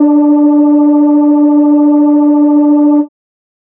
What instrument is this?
electronic organ